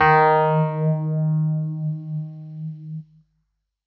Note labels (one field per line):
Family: keyboard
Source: electronic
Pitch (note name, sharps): D#3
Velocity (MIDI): 100